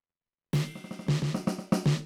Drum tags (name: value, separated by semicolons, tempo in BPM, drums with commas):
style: funk; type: fill; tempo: 112 BPM; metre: 4/4; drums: ride, snare